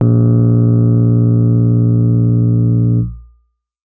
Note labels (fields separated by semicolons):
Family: keyboard; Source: acoustic; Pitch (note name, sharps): A#1; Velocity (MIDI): 127